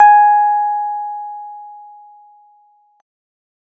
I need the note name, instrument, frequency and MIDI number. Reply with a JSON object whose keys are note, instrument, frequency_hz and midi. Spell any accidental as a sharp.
{"note": "G#5", "instrument": "electronic keyboard", "frequency_hz": 830.6, "midi": 80}